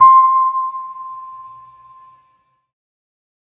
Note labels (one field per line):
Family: keyboard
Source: electronic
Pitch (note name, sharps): C6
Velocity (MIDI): 75